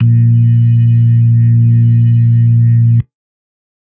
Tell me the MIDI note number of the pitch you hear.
46